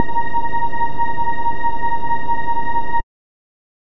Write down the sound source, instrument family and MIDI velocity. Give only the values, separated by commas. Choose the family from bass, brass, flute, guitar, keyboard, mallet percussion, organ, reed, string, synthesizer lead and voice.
synthesizer, bass, 127